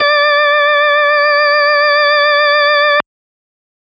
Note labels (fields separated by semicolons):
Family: organ; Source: electronic; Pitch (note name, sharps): D5; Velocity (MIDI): 50; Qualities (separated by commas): distorted